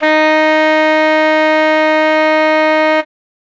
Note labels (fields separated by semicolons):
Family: reed; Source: acoustic; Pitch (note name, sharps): D#4; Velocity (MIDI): 127